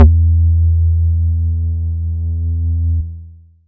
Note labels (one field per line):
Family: bass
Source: synthesizer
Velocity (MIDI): 25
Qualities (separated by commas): long release, multiphonic